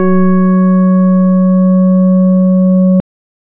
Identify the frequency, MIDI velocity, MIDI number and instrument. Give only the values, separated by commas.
185 Hz, 75, 54, electronic organ